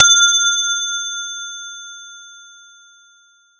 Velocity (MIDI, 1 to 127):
127